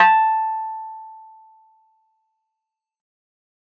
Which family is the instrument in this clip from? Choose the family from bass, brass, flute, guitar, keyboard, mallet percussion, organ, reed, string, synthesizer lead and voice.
keyboard